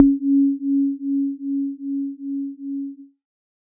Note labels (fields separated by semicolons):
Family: synthesizer lead; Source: synthesizer; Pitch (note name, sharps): C#4; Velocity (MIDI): 50